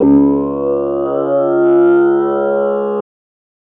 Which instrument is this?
synthesizer voice